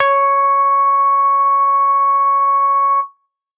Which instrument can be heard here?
synthesizer bass